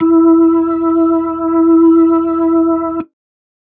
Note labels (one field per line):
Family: organ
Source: electronic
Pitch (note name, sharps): E4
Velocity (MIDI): 50